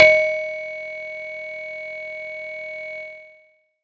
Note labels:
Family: mallet percussion; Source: acoustic; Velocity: 50; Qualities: distorted

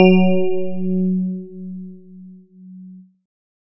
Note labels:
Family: keyboard; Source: electronic; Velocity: 127

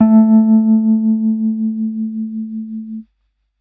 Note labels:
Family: keyboard; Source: electronic; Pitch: A3; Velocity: 75

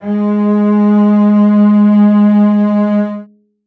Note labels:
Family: string; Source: acoustic; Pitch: G#3; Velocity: 75; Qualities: reverb

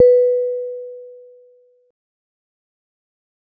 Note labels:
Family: mallet percussion; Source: acoustic; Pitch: B4; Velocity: 25; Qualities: dark, fast decay

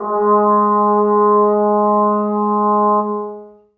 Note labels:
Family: brass; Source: acoustic; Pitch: G#3; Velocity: 25; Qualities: long release, reverb

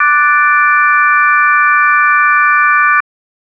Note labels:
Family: organ; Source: electronic; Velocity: 100; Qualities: bright

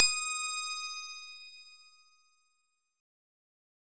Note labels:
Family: synthesizer lead; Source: synthesizer; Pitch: D#6; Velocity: 127; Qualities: bright, distorted

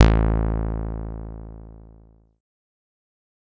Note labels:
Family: bass; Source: synthesizer; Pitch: A1; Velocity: 75; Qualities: distorted, fast decay

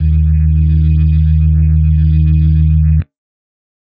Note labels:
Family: organ; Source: electronic; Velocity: 100; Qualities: dark

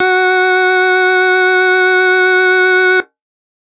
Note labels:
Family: organ; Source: electronic; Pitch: F#4; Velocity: 100

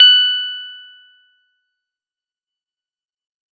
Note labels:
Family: keyboard; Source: electronic; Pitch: F#6; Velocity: 75; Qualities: fast decay

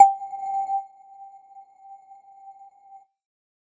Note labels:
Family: mallet percussion; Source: electronic; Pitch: G5; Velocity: 75; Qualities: non-linear envelope

